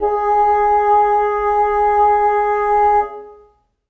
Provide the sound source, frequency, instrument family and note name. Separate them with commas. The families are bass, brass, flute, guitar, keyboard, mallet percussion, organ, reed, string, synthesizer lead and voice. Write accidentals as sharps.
acoustic, 415.3 Hz, reed, G#4